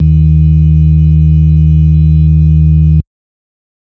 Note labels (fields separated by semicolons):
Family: organ; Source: electronic; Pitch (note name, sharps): D#2; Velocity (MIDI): 100